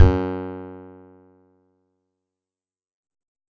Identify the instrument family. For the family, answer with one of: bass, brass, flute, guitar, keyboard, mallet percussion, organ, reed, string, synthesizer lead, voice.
guitar